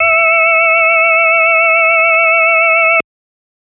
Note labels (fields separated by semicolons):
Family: organ; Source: electronic; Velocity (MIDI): 25; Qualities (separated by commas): multiphonic